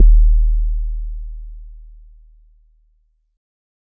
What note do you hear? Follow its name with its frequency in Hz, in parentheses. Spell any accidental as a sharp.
D#1 (38.89 Hz)